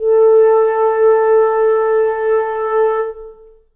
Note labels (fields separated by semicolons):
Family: reed; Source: acoustic; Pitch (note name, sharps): A4; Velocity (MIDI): 25; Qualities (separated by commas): long release, reverb